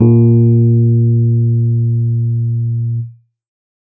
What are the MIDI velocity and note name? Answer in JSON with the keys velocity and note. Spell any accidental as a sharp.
{"velocity": 50, "note": "A#2"}